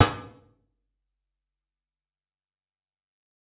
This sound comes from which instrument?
electronic guitar